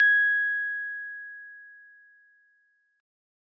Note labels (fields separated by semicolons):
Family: keyboard; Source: acoustic; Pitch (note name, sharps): G#6; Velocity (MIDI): 75